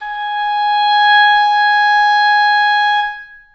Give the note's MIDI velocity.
100